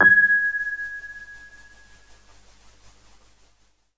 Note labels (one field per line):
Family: keyboard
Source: electronic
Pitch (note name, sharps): G#6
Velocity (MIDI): 25